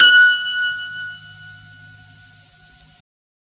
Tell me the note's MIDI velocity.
127